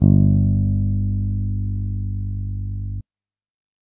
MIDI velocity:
50